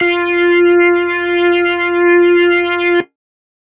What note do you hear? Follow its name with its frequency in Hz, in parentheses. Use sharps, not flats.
F4 (349.2 Hz)